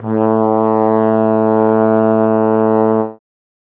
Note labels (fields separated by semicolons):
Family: brass; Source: acoustic; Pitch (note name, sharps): A2; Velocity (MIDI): 25